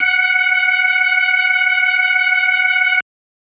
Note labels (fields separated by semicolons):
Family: organ; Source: electronic; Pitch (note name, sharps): F#5; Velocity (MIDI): 100